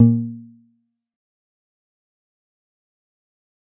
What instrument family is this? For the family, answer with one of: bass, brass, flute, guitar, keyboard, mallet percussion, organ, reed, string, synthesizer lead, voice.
guitar